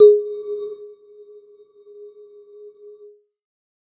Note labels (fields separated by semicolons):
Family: mallet percussion; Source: electronic; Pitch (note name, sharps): G#4; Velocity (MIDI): 75; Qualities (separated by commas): non-linear envelope